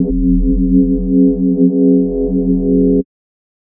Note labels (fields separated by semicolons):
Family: mallet percussion; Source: synthesizer; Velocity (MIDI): 50; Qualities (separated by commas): multiphonic, non-linear envelope